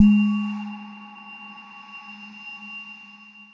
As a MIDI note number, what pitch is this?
56